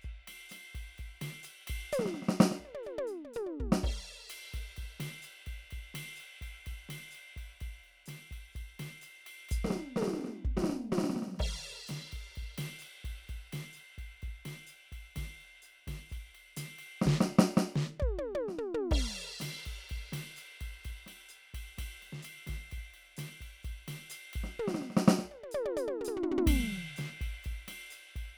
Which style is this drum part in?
bossa nova